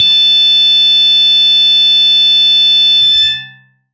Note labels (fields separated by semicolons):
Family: guitar; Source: electronic; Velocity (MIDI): 100; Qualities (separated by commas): bright, distorted, long release